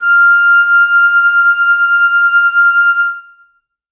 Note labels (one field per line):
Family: flute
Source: acoustic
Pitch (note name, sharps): F6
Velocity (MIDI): 100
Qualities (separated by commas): reverb